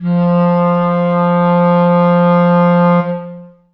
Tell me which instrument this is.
acoustic reed instrument